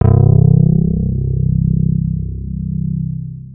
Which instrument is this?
electronic guitar